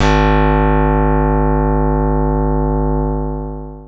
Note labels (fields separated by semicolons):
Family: keyboard; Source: electronic; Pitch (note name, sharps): G#1; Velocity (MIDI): 25; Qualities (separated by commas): bright, long release